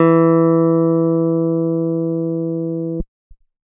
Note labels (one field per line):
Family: keyboard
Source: electronic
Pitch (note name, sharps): E3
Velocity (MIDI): 100